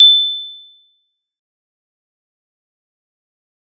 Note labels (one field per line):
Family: mallet percussion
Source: acoustic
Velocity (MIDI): 127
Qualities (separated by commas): bright, fast decay, percussive